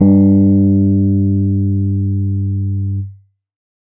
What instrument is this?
electronic keyboard